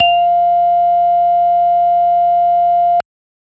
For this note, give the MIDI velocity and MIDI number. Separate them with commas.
25, 77